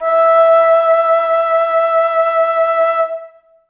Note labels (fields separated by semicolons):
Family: flute; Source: acoustic; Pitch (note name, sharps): E5; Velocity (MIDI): 127; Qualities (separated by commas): reverb